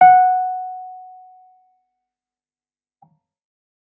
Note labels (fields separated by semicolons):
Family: keyboard; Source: electronic; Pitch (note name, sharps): F#5; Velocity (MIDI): 75; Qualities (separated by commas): fast decay